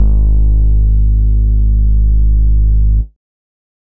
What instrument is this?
synthesizer bass